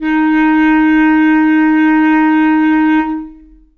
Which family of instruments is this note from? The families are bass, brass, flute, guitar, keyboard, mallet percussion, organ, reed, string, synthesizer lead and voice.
reed